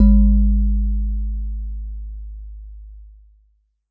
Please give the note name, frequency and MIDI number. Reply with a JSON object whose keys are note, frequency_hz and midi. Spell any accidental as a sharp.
{"note": "G#1", "frequency_hz": 51.91, "midi": 32}